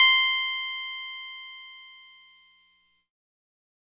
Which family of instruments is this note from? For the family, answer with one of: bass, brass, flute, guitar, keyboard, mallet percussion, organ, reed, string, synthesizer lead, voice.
keyboard